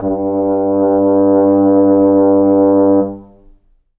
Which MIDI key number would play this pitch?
43